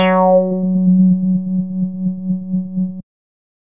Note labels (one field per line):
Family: bass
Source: synthesizer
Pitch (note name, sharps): F#3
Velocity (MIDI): 127